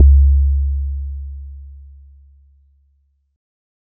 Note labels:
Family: mallet percussion; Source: acoustic; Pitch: C#2; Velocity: 25

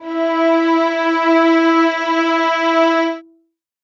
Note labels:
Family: string; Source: acoustic; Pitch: E4; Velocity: 75; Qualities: reverb

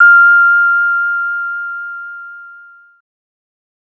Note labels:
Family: bass; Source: synthesizer; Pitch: F6; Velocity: 50; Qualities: distorted

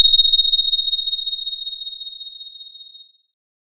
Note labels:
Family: keyboard; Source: electronic; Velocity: 50; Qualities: bright

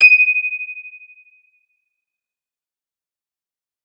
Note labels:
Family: guitar; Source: electronic; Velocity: 75; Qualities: bright, fast decay, multiphonic, non-linear envelope

